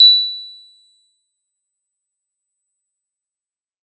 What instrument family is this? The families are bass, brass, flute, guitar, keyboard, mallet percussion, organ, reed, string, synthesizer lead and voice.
mallet percussion